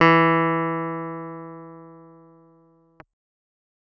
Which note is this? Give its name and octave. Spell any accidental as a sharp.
E3